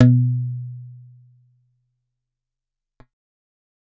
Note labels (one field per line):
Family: guitar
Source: acoustic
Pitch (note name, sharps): B2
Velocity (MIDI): 100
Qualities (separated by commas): dark, fast decay